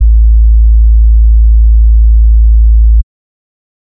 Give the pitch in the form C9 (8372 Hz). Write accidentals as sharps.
A1 (55 Hz)